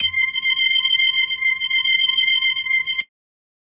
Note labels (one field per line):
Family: organ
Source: electronic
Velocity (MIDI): 25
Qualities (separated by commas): bright